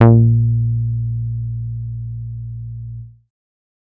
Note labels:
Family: bass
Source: synthesizer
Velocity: 100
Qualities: dark

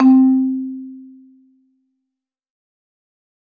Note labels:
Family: mallet percussion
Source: acoustic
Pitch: C4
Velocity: 127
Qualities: dark, fast decay, reverb

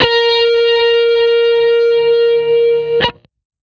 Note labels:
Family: guitar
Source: electronic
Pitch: A#4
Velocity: 50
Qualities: distorted

